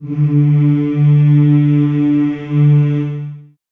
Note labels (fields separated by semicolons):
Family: voice; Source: acoustic; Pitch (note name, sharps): D3; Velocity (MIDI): 50; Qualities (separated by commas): dark, long release, reverb